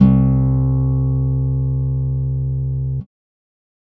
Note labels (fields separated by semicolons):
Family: guitar; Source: electronic; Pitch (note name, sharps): C2; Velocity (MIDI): 25